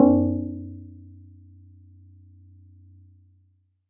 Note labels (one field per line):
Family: mallet percussion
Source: acoustic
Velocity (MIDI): 50